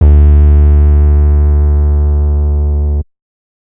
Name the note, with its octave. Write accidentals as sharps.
D2